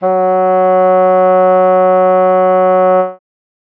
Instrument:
acoustic reed instrument